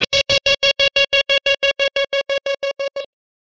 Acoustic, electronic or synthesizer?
electronic